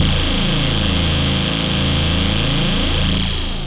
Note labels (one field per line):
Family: bass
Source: synthesizer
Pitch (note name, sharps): A0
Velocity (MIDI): 127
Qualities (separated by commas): bright, distorted, long release